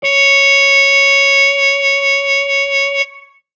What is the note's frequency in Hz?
554.4 Hz